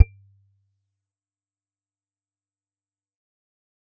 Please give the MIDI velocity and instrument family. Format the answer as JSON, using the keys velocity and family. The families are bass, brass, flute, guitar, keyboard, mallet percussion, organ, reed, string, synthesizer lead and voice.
{"velocity": 100, "family": "guitar"}